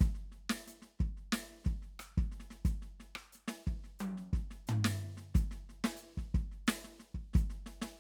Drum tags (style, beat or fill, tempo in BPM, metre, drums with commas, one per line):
folk rock
beat
90 BPM
4/4
hi-hat pedal, snare, cross-stick, high tom, floor tom, kick